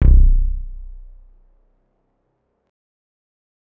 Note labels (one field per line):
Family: keyboard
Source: electronic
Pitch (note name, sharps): B0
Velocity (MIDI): 25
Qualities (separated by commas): dark